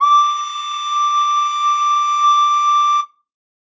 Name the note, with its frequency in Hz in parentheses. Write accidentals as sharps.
D6 (1175 Hz)